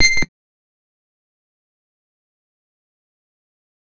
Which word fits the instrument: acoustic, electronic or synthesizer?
synthesizer